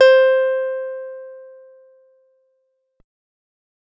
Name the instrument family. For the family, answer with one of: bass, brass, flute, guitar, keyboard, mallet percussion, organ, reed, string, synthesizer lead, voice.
guitar